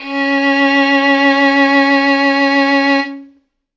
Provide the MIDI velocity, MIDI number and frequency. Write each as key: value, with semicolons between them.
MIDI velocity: 50; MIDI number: 61; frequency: 277.2 Hz